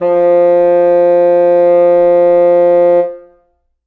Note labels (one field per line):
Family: reed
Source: acoustic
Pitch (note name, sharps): F3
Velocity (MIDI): 75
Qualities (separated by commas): reverb